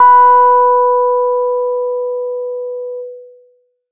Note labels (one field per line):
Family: bass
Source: synthesizer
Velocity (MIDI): 50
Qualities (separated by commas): distorted